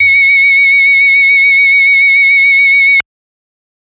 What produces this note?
electronic organ